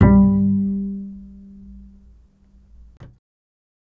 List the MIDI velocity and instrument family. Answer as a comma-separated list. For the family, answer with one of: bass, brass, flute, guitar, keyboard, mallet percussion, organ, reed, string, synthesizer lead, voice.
50, bass